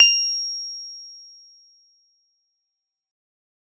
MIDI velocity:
75